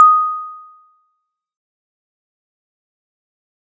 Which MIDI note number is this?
87